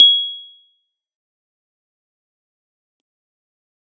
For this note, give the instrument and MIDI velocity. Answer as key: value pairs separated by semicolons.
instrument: electronic keyboard; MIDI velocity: 25